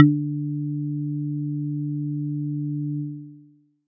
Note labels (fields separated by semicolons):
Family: mallet percussion; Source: acoustic; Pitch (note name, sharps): D3; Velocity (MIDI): 75